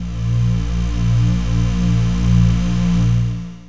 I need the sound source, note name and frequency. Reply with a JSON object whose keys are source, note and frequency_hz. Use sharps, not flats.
{"source": "synthesizer", "note": "A#1", "frequency_hz": 58.27}